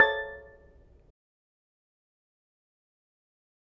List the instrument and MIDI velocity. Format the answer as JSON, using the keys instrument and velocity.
{"instrument": "acoustic mallet percussion instrument", "velocity": 50}